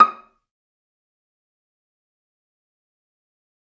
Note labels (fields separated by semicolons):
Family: string; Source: acoustic; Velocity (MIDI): 75; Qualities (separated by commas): fast decay, percussive, reverb